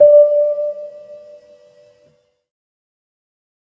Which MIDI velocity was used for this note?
100